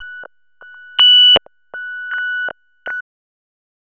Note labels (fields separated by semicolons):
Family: bass; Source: synthesizer; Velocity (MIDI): 75; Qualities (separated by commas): tempo-synced